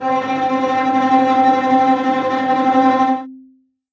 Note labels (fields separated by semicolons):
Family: string; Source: acoustic; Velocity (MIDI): 25; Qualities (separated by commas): bright, long release, non-linear envelope, reverb